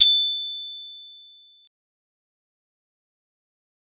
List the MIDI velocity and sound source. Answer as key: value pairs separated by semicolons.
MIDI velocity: 25; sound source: acoustic